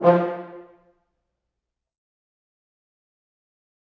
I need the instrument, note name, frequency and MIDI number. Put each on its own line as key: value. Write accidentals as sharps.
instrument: acoustic brass instrument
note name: F3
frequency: 174.6 Hz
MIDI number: 53